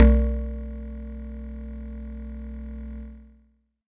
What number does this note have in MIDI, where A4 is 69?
35